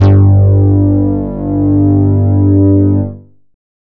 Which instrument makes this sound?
synthesizer bass